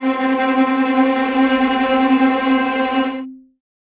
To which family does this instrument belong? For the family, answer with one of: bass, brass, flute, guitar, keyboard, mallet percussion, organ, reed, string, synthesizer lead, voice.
string